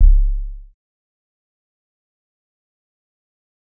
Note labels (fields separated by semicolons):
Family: bass; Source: synthesizer; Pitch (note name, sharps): C#1; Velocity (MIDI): 25; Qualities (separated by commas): dark, fast decay, percussive